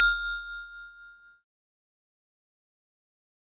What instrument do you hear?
electronic keyboard